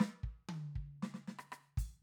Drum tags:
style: samba; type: fill; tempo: 116 BPM; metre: 4/4; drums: closed hi-hat, snare, cross-stick, high tom, kick

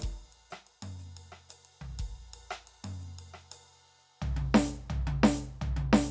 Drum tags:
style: Latin; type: beat; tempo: 118 BPM; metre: 4/4; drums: ride, hi-hat pedal, snare, cross-stick, high tom, mid tom, floor tom, kick

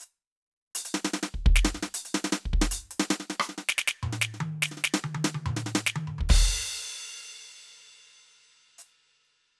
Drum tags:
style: hip-hop; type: fill; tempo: 75 BPM; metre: 4/4; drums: crash, closed hi-hat, hi-hat pedal, snare, cross-stick, high tom, mid tom, floor tom, kick

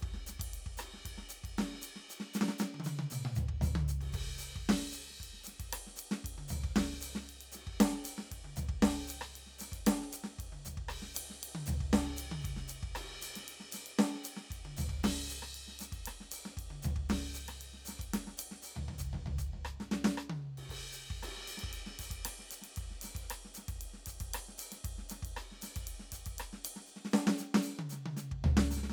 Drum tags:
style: jazz-funk; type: beat; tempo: 116 BPM; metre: 4/4; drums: crash, ride, hi-hat pedal, snare, cross-stick, high tom, mid tom, floor tom, kick

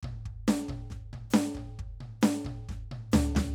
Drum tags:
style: rock; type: fill; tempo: 135 BPM; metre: 4/4; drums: hi-hat pedal, snare, mid tom, floor tom, kick

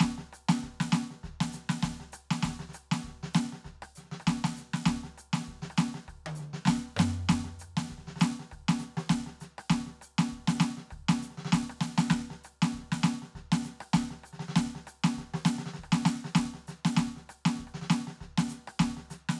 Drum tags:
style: New Orleans second line; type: beat; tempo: 99 BPM; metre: 4/4; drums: hi-hat pedal, snare, cross-stick, high tom, floor tom, kick

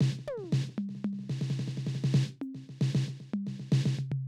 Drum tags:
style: funk; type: fill; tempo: 112 BPM; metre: 4/4; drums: closed hi-hat, percussion, snare, high tom, mid tom, floor tom

